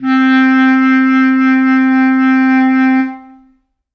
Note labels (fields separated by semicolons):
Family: reed; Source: acoustic; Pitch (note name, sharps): C4; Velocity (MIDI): 75; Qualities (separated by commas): long release, reverb